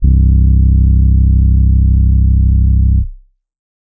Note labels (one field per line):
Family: keyboard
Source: electronic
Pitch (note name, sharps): C1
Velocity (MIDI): 25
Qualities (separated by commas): dark